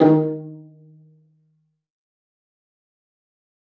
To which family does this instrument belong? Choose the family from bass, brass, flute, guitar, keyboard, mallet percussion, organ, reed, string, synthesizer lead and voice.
string